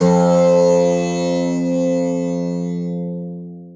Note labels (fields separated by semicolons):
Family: guitar; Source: acoustic; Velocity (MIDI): 75; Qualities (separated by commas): long release, multiphonic, reverb